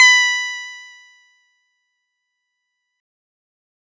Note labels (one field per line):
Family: guitar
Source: synthesizer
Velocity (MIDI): 50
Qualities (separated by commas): bright